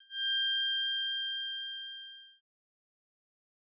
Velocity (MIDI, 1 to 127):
75